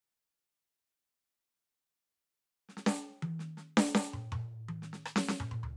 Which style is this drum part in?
soft pop